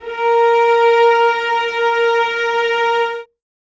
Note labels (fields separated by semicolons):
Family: string; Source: acoustic; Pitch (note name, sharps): A#4; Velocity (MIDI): 75; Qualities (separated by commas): reverb